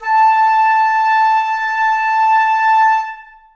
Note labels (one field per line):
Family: flute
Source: acoustic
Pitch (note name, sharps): A5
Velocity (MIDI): 127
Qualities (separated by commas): reverb